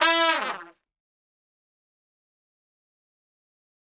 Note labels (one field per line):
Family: brass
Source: acoustic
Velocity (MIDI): 75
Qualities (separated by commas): bright, fast decay, reverb